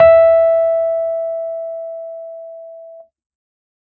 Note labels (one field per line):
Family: keyboard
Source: electronic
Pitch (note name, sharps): E5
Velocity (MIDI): 127